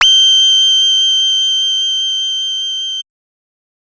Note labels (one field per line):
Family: bass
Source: synthesizer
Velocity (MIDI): 75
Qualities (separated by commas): bright, distorted